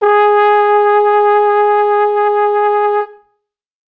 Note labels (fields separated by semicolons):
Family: brass; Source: acoustic; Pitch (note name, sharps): G#4; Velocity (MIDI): 75